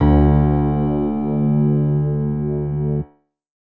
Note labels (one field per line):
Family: keyboard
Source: electronic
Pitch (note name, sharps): D2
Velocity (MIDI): 75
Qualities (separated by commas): reverb